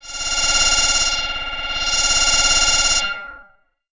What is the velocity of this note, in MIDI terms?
75